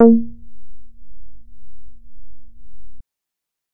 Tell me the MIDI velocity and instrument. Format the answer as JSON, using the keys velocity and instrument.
{"velocity": 75, "instrument": "synthesizer bass"}